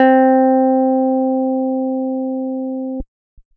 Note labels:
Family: keyboard; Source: electronic; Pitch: C4; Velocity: 100

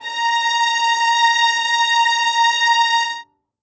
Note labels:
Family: string; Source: acoustic; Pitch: A#5; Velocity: 100; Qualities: reverb

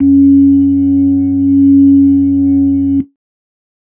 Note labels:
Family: keyboard; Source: electronic; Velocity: 25

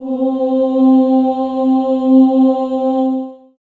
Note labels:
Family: voice; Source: acoustic; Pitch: C4; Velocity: 127; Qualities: dark, long release, reverb

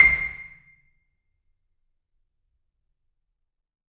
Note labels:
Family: mallet percussion; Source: acoustic; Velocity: 127; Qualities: percussive, reverb

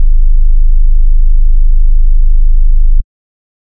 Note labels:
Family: bass; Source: synthesizer; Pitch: G#0; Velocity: 127; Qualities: dark

